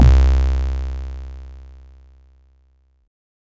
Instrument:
synthesizer bass